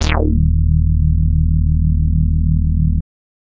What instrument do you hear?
synthesizer bass